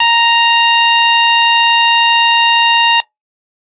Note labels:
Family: organ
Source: electronic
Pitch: A#5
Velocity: 75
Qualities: bright

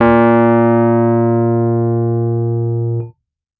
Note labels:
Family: keyboard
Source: electronic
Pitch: A#2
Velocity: 127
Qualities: dark, distorted

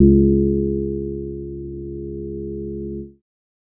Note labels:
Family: bass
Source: synthesizer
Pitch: C#2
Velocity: 100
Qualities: dark

